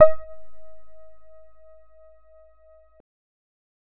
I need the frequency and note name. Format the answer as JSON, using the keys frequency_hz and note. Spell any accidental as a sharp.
{"frequency_hz": 622.3, "note": "D#5"}